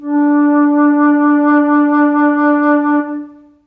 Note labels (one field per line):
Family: flute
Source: acoustic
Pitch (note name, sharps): D4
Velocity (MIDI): 25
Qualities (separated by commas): long release, reverb